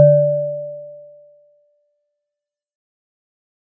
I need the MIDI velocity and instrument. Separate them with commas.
75, acoustic mallet percussion instrument